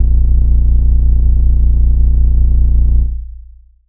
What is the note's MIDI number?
22